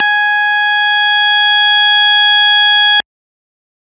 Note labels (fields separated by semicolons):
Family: organ; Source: electronic; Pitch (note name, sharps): G#5; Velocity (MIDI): 127; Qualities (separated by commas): bright, distorted